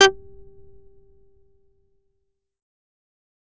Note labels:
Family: bass; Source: synthesizer; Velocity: 50; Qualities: distorted, fast decay, percussive

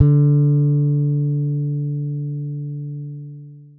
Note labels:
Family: guitar; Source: acoustic; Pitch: D3; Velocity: 25; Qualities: dark, long release

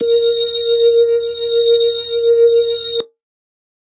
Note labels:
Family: organ; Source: electronic; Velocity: 127

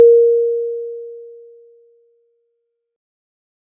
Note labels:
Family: mallet percussion; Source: acoustic; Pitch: A#4; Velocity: 50; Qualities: bright

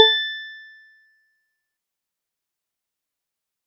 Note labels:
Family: mallet percussion; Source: acoustic; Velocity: 100; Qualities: fast decay, percussive

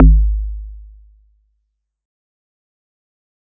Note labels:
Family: mallet percussion; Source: acoustic; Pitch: G#1; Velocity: 75; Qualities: fast decay

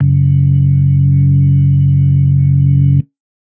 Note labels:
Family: organ; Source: electronic; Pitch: F#1; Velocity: 127; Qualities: dark

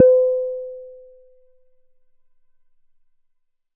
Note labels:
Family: bass; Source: synthesizer; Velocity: 50

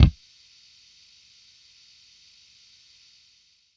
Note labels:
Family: bass; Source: electronic; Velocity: 50; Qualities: distorted, percussive

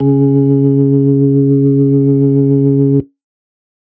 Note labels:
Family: organ; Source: electronic; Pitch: C#3; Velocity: 50

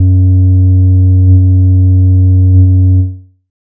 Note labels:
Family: bass; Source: synthesizer; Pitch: F#2; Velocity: 50; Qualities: dark

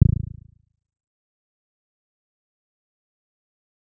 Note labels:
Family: bass; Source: synthesizer; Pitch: A0; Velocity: 100; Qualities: dark, fast decay, percussive

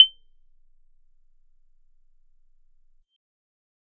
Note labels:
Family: bass; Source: synthesizer; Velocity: 25; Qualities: bright, percussive

